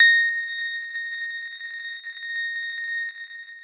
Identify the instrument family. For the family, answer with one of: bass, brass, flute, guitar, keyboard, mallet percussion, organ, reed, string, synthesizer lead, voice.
guitar